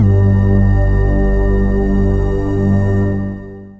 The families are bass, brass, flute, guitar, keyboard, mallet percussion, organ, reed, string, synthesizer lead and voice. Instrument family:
synthesizer lead